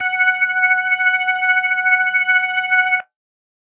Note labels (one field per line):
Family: organ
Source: electronic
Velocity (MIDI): 100